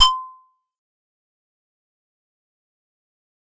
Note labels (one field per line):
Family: keyboard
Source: acoustic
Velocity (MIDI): 75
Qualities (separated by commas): fast decay, percussive